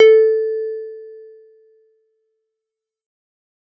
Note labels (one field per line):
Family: keyboard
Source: electronic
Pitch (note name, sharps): A4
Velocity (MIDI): 75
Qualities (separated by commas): fast decay